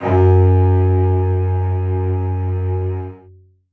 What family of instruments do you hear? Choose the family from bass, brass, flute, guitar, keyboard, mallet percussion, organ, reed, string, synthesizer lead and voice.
string